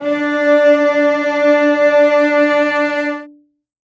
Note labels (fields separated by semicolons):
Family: string; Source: acoustic; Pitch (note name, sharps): D4; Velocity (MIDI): 75; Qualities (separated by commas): reverb